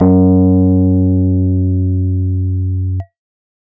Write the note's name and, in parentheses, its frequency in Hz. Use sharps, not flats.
F#2 (92.5 Hz)